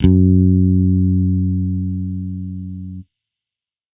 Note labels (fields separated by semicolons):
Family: bass; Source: electronic; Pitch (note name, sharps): F#2; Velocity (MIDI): 25; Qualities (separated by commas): distorted